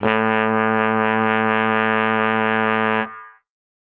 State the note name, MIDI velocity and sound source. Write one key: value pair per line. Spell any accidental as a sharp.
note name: A2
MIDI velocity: 100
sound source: acoustic